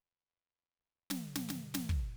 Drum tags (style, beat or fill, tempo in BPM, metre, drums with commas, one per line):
Afro-Cuban rumba
fill
110 BPM
4/4
snare, high tom, kick